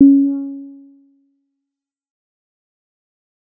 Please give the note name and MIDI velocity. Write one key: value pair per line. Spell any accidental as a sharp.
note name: C#4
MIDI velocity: 75